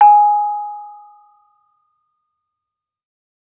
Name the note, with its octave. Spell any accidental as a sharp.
G#5